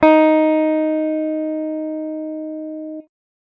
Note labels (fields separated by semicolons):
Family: guitar; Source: electronic; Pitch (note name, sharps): D#4; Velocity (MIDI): 127